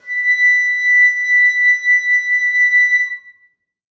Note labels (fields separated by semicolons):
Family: flute; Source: acoustic; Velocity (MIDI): 50; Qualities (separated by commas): reverb